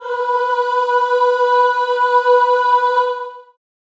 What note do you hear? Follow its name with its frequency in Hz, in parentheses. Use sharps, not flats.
B4 (493.9 Hz)